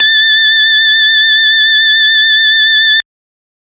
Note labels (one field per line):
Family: organ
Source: electronic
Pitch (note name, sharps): A6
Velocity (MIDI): 127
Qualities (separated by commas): bright